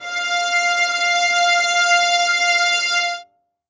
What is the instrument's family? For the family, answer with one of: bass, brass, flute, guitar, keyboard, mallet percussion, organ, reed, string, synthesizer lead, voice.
string